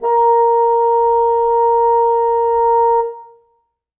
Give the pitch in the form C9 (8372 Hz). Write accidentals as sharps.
A#4 (466.2 Hz)